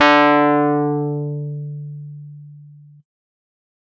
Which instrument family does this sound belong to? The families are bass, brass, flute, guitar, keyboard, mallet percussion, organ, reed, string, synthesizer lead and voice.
keyboard